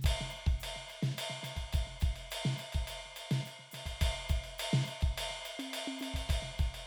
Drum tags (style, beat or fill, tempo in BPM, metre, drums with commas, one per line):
Afro-Cuban
beat
105 BPM
4/4
ride, ride bell, hi-hat pedal, snare, high tom, kick